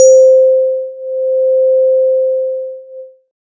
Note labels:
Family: synthesizer lead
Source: synthesizer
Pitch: C5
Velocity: 100

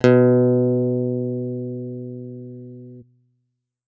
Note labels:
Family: guitar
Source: electronic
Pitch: B2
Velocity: 100

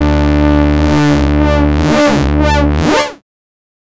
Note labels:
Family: bass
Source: synthesizer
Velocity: 75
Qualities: distorted, non-linear envelope

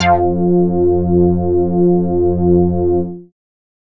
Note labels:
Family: bass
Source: synthesizer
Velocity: 50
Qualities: distorted

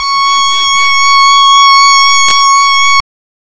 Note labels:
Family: reed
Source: synthesizer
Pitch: C#6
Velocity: 127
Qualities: distorted, non-linear envelope

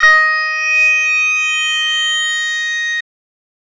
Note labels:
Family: voice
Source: synthesizer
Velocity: 50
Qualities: bright, distorted

